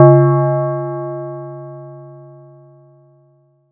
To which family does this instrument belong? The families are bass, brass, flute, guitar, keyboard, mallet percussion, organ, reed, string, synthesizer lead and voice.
mallet percussion